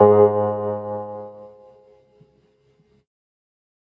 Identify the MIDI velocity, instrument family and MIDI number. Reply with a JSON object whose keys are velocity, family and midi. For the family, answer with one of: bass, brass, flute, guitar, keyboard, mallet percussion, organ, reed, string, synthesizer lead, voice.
{"velocity": 127, "family": "organ", "midi": 44}